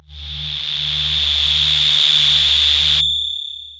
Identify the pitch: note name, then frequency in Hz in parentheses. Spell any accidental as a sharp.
D2 (73.42 Hz)